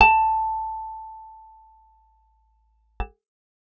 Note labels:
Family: guitar; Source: acoustic; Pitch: A5; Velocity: 75

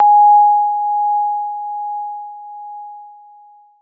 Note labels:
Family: keyboard; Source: electronic; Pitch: G#5; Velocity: 100; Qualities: long release

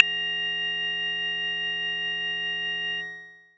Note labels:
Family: bass; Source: synthesizer; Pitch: A#5; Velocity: 100; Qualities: multiphonic

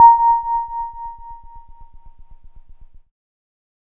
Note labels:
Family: keyboard; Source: electronic; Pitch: A#5; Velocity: 25

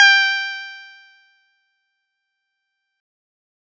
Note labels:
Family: guitar; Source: synthesizer; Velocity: 50; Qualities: bright

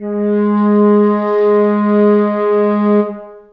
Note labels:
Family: flute; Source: acoustic; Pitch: G#3; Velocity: 50; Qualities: dark, long release, reverb

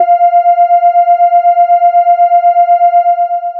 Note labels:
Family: bass; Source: synthesizer; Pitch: F5; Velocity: 75; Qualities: long release

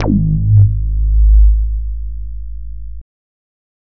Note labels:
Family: bass; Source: synthesizer; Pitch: G#1; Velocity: 25; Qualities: distorted

